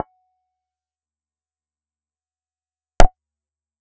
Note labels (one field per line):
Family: bass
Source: synthesizer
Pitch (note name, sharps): F#5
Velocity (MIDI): 127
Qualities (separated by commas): percussive, reverb